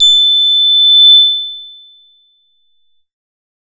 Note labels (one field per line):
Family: bass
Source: synthesizer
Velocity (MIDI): 100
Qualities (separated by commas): distorted